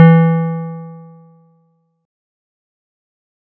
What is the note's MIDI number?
52